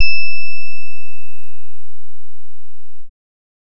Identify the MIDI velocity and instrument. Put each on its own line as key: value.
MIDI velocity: 50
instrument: synthesizer bass